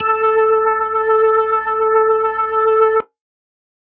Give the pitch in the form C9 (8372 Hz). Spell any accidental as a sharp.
A4 (440 Hz)